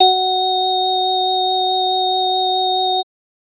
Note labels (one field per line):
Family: organ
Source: electronic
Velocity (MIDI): 127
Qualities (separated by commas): multiphonic